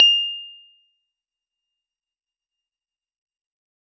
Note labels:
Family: keyboard; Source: electronic; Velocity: 127; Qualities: fast decay, percussive

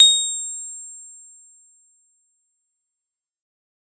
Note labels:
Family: guitar; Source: synthesizer; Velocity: 100; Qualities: bright

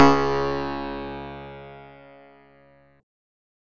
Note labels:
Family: synthesizer lead; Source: synthesizer; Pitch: C#2; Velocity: 25; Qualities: bright, distorted

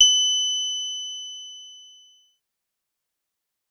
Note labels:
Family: bass; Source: synthesizer; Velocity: 25; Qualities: distorted, fast decay

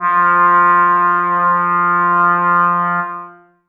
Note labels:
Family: brass; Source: acoustic; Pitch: F3; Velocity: 75; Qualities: reverb

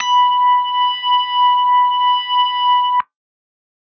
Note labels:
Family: organ; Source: electronic; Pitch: B5; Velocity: 25

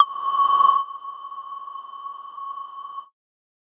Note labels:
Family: mallet percussion; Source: electronic; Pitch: C#6; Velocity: 127; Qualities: non-linear envelope

